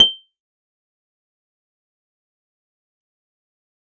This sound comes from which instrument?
acoustic guitar